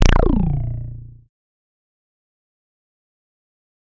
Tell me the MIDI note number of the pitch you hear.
22